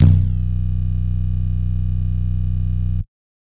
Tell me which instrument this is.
synthesizer bass